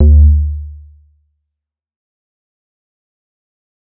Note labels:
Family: bass; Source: synthesizer; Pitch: D2; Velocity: 75; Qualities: dark, fast decay

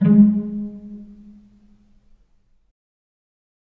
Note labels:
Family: string; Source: acoustic; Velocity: 50; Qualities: dark, reverb

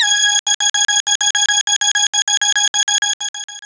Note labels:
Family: synthesizer lead; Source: synthesizer; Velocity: 100; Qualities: long release

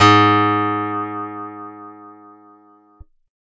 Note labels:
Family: guitar; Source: acoustic; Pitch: G#2; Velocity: 127

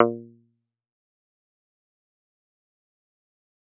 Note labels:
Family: guitar; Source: electronic; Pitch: A#2; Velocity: 100; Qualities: fast decay, percussive

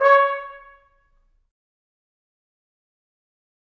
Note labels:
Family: brass; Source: acoustic; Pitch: C#5; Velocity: 75; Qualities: fast decay, percussive, reverb

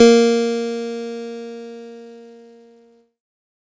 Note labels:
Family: keyboard; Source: electronic; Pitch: A#3; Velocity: 25; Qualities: bright, distorted

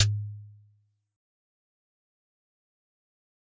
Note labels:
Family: mallet percussion; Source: acoustic; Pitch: G#2; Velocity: 25; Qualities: fast decay, percussive

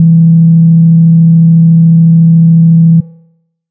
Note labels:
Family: bass; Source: synthesizer; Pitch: E3; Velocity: 50; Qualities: dark

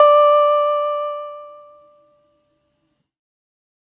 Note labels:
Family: keyboard; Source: electronic; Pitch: D5; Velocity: 127

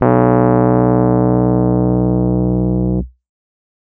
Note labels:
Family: keyboard; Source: electronic; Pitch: B1; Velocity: 50; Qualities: distorted

